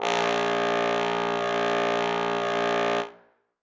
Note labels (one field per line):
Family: brass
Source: acoustic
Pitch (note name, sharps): A#1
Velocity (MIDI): 127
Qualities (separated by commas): reverb